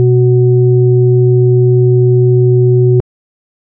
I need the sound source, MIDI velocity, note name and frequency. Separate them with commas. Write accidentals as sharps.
electronic, 25, B2, 123.5 Hz